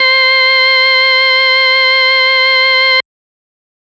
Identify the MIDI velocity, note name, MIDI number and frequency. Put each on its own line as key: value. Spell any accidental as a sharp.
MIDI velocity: 75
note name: C5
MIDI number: 72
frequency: 523.3 Hz